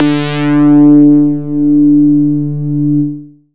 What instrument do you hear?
synthesizer bass